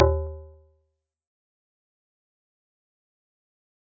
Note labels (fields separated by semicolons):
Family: mallet percussion; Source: acoustic; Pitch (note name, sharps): D#2; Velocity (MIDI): 127; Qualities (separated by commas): fast decay, percussive